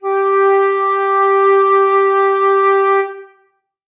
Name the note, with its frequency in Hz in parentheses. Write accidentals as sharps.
G4 (392 Hz)